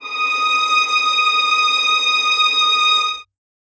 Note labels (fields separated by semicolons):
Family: string; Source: acoustic; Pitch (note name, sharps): D#6; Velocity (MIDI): 25; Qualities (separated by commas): reverb